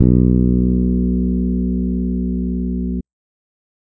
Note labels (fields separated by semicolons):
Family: bass; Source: electronic; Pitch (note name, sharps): B1; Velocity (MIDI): 50